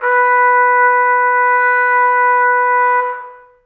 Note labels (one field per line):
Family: brass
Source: acoustic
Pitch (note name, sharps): B4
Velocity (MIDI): 50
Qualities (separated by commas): long release, reverb